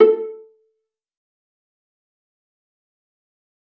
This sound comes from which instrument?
acoustic string instrument